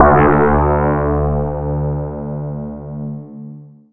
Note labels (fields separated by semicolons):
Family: mallet percussion; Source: electronic; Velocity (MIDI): 25; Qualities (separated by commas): distorted, long release, non-linear envelope